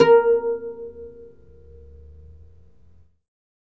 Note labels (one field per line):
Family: guitar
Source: acoustic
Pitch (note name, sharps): A#4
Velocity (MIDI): 50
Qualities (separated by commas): reverb